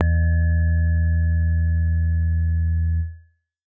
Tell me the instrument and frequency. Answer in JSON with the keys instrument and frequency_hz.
{"instrument": "acoustic keyboard", "frequency_hz": 82.41}